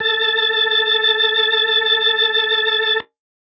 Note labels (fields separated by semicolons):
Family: organ; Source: electronic; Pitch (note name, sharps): A4; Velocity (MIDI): 75; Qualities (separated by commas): reverb